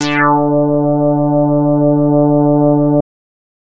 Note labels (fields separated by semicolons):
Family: bass; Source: synthesizer; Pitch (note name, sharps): D3; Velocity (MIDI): 127; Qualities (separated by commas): distorted